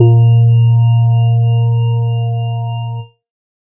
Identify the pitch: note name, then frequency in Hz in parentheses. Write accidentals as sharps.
A#2 (116.5 Hz)